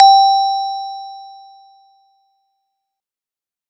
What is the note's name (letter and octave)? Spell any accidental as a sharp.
G5